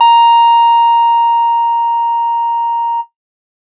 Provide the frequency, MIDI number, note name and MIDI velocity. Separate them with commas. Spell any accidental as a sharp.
932.3 Hz, 82, A#5, 75